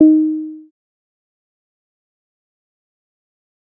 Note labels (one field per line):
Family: bass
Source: synthesizer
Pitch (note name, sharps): D#4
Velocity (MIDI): 127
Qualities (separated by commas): fast decay, percussive